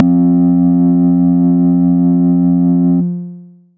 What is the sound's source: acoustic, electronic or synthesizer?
synthesizer